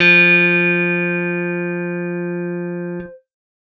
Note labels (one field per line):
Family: guitar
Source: electronic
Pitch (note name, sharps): F3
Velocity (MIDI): 100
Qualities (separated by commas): reverb